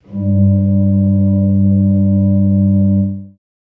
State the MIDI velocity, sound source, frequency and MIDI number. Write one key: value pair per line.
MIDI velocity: 127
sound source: acoustic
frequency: 98 Hz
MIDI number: 43